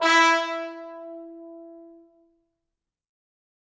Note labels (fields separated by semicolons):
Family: brass; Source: acoustic; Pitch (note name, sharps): E4; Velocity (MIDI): 25; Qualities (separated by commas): bright, fast decay, reverb